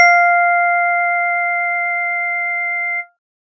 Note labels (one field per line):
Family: organ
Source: electronic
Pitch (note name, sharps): F5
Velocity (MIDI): 25